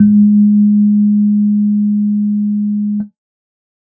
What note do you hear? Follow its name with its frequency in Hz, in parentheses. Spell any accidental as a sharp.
G#3 (207.7 Hz)